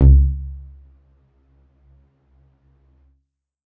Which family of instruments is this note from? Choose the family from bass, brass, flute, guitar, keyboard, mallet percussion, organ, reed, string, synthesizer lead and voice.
keyboard